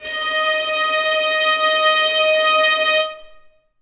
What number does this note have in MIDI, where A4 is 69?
75